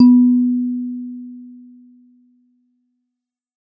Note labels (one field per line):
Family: mallet percussion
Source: acoustic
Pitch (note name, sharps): B3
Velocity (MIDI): 50